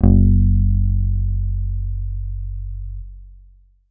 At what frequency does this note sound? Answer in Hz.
46.25 Hz